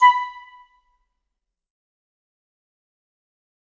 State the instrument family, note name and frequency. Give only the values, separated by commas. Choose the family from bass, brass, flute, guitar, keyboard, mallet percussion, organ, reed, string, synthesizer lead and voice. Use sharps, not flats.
flute, B5, 987.8 Hz